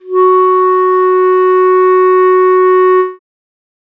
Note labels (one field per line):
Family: reed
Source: acoustic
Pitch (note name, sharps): F#4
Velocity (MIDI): 75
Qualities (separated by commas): dark